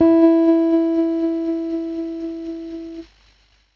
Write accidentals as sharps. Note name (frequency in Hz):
E4 (329.6 Hz)